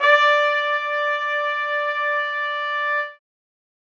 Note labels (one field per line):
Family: brass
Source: acoustic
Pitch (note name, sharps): D5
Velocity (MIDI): 100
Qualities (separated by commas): reverb